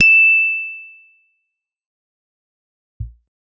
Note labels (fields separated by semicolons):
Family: guitar; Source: electronic; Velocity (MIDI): 50; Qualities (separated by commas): bright, distorted, fast decay